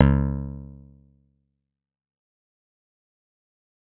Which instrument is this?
synthesizer bass